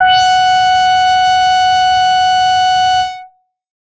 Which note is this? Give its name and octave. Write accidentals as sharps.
F#5